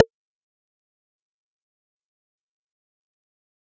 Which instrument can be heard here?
synthesizer bass